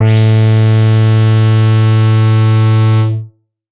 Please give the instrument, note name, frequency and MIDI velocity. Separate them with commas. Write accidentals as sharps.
synthesizer bass, A2, 110 Hz, 100